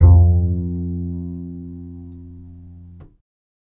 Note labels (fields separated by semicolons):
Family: bass; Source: electronic; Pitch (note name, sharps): F2; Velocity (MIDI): 25; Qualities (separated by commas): reverb